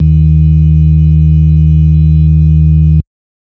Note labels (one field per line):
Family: organ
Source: electronic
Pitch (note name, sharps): D#2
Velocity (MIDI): 75